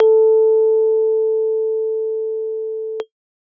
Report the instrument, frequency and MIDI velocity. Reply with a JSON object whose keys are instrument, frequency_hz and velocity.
{"instrument": "electronic keyboard", "frequency_hz": 440, "velocity": 25}